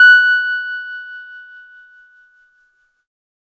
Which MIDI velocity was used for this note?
127